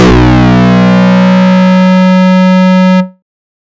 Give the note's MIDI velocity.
100